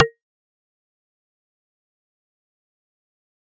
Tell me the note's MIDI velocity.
100